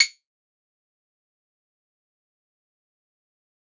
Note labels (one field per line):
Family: guitar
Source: acoustic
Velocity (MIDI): 127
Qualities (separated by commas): bright, fast decay, percussive